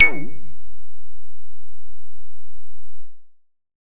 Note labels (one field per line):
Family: bass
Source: synthesizer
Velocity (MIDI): 25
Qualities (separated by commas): distorted